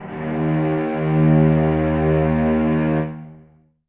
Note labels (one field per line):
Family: string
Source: acoustic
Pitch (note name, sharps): D#2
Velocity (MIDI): 25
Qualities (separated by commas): reverb